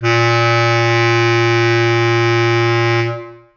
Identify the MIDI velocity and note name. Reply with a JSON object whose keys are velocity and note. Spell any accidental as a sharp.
{"velocity": 127, "note": "A#2"}